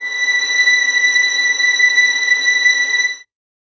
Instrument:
acoustic string instrument